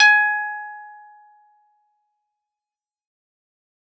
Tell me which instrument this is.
acoustic guitar